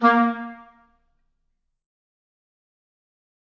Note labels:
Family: reed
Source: acoustic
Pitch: A#3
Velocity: 75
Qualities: fast decay, percussive, reverb

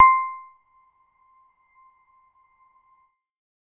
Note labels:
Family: keyboard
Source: electronic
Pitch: C6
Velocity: 100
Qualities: percussive, reverb

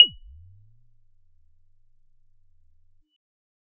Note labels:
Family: bass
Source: synthesizer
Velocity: 25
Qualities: bright, percussive

